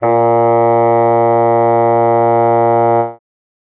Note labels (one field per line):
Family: reed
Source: acoustic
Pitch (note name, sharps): A#2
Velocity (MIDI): 127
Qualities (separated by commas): bright